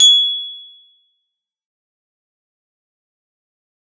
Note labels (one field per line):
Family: guitar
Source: acoustic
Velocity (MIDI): 50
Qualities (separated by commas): bright, fast decay, percussive, reverb